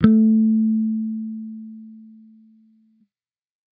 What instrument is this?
electronic bass